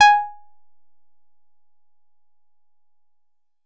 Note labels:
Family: guitar; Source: synthesizer; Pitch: G#5; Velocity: 127; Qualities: percussive

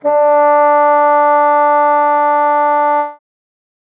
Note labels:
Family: reed; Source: acoustic; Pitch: D4; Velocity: 25

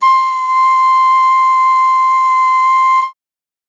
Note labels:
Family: flute; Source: acoustic; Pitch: C6; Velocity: 75

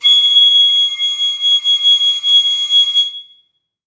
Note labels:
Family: flute; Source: acoustic; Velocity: 50; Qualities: bright, reverb

